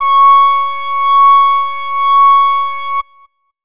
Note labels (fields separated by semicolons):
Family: flute; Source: acoustic; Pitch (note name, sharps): C#6; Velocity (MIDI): 25